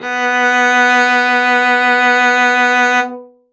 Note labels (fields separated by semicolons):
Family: string; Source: acoustic; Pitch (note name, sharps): B3; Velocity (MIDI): 127; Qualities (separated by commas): bright, reverb